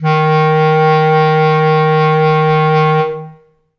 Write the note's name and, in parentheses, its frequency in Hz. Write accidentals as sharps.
D#3 (155.6 Hz)